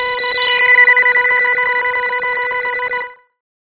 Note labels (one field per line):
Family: bass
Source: synthesizer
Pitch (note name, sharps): B4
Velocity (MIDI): 75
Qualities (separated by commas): distorted, non-linear envelope